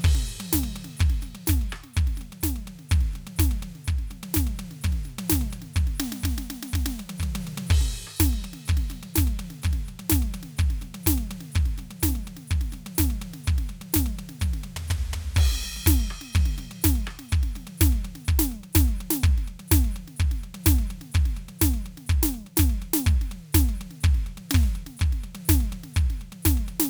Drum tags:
prog rock, beat, 125 BPM, 4/4, crash, hi-hat pedal, snare, cross-stick, high tom, floor tom, kick

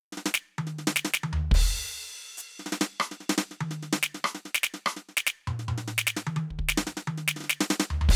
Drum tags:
Motown, fill, 148 BPM, 4/4, crash, hi-hat pedal, snare, cross-stick, high tom, mid tom, floor tom, kick

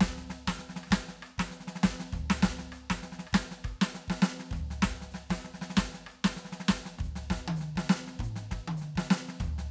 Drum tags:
New Orleans second line, beat, 99 BPM, 4/4, hi-hat pedal, snare, cross-stick, high tom, mid tom, floor tom, kick

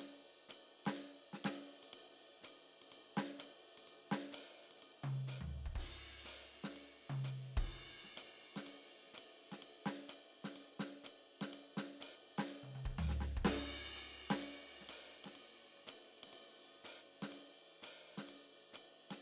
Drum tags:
jazz, beat, 125 BPM, 4/4, crash, ride, hi-hat pedal, snare, high tom, floor tom, kick

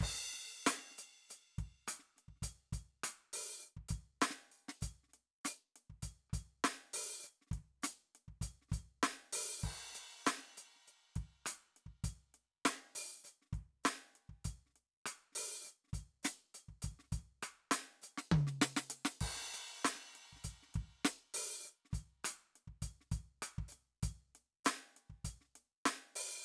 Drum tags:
funk, beat, 100 BPM, 4/4, crash, closed hi-hat, open hi-hat, hi-hat pedal, snare, cross-stick, high tom, kick

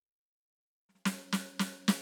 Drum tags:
Afro-Cuban rumba, fill, 110 BPM, 4/4, snare

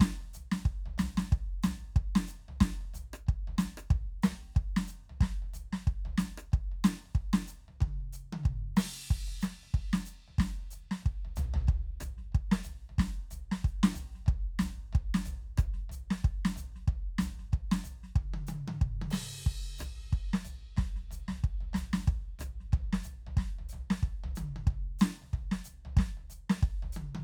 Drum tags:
swing, beat, 185 BPM, 4/4, crash, hi-hat pedal, snare, cross-stick, high tom, floor tom, kick

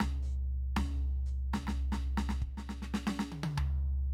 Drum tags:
jazz-funk, fill, 116 BPM, 4/4, closed hi-hat, hi-hat pedal, snare, high tom, floor tom, kick

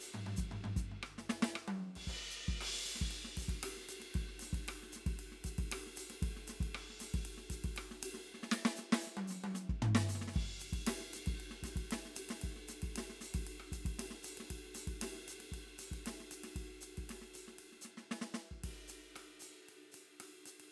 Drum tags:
jazz-funk, beat, 116 BPM, 4/4, crash, ride, hi-hat pedal, snare, cross-stick, high tom, floor tom, kick

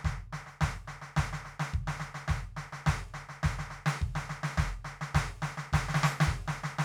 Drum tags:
rock, beat, 105 BPM, 4/4, open hi-hat, snare, kick

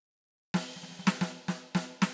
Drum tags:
funk, fill, 112 BPM, 4/4, ride, snare

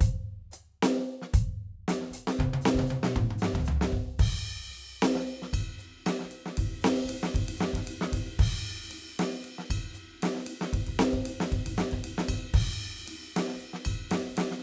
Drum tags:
funk, beat, 115 BPM, 4/4, crash, ride, ride bell, closed hi-hat, hi-hat pedal, snare, cross-stick, high tom, mid tom, floor tom, kick

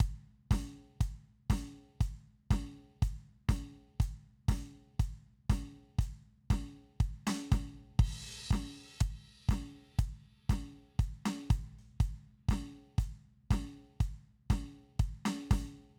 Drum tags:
rock, beat, 120 BPM, 4/4, crash, closed hi-hat, open hi-hat, snare, cross-stick, kick

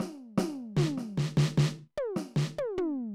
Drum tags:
rock, fill, 75 BPM, 4/4, snare, high tom, floor tom

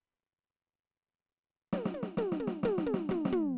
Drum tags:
hip-hop, fill, 67 BPM, 4/4, snare, high tom, mid tom, floor tom

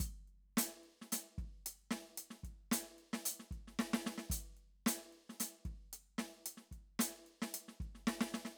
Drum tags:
funk, beat, 112 BPM, 4/4, closed hi-hat, snare, kick

